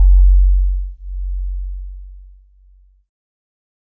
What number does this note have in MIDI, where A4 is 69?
30